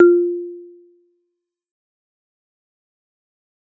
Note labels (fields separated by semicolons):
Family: mallet percussion; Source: acoustic; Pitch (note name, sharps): F4; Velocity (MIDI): 25; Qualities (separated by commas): fast decay, percussive